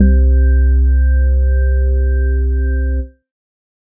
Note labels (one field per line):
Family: organ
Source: electronic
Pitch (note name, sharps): C2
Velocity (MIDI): 25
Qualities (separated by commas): dark